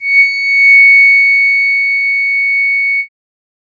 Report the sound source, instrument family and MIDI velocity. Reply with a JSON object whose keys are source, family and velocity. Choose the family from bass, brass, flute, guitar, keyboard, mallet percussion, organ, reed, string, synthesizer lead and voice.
{"source": "synthesizer", "family": "keyboard", "velocity": 75}